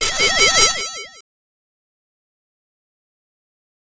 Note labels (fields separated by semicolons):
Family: bass; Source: synthesizer; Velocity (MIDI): 75; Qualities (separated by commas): fast decay, multiphonic